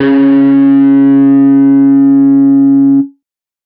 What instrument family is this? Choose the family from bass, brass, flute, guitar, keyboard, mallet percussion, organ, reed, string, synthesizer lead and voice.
guitar